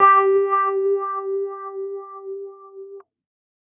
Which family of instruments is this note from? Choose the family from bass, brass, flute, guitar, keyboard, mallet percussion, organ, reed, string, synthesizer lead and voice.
keyboard